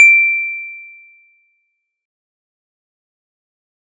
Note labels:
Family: mallet percussion; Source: acoustic; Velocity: 50; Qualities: fast decay

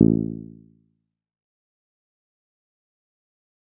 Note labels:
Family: bass; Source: synthesizer; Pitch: A1; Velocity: 127; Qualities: dark, fast decay, percussive

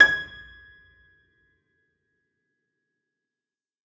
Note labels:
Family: keyboard; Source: acoustic; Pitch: G#6; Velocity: 127; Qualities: percussive, reverb

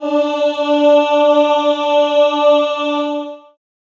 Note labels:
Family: voice; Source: acoustic; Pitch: D4; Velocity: 100; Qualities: long release, reverb

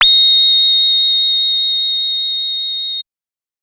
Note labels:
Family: bass; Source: synthesizer; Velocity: 75; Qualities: bright, distorted

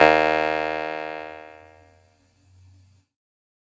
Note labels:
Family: keyboard; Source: electronic; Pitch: D#2; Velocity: 25; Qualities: bright, distorted

